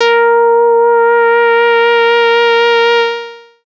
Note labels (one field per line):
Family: bass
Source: synthesizer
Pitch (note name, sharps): A#4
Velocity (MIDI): 127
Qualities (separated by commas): distorted, long release